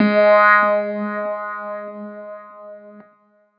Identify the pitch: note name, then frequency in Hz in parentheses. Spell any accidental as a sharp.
G#3 (207.7 Hz)